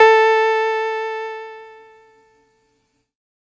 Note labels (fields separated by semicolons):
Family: keyboard; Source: electronic; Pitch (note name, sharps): A4; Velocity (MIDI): 100; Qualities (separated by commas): distorted